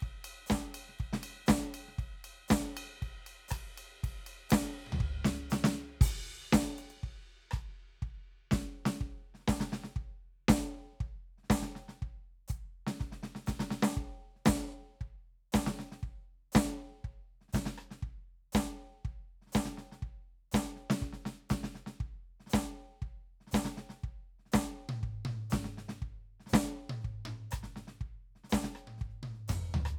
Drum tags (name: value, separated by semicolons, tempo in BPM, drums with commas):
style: disco; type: beat; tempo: 120 BPM; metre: 4/4; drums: crash, ride, ride bell, closed hi-hat, open hi-hat, hi-hat pedal, snare, cross-stick, high tom, mid tom, floor tom, kick